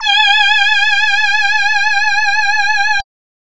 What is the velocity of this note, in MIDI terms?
75